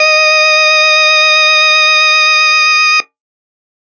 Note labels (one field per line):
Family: organ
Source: electronic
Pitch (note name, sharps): D#5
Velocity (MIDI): 50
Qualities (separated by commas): distorted